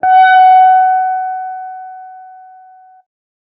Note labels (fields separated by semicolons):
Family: guitar; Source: electronic; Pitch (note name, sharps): F#5; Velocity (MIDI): 100; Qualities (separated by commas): distorted, non-linear envelope